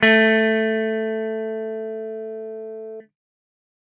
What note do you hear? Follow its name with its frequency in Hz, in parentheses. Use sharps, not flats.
A3 (220 Hz)